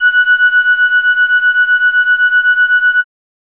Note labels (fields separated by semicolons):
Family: keyboard; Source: acoustic; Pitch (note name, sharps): F#6; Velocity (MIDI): 127; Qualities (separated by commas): bright